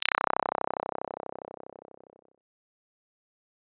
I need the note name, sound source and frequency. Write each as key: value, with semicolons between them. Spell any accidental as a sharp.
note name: C1; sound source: synthesizer; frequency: 32.7 Hz